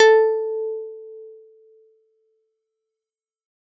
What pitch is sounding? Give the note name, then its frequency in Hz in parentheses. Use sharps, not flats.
A4 (440 Hz)